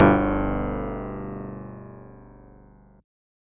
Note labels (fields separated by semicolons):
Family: synthesizer lead; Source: synthesizer; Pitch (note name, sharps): G0; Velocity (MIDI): 25; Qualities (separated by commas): bright, distorted